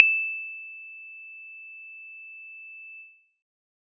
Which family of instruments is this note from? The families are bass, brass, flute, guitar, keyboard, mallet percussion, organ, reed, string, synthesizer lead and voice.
guitar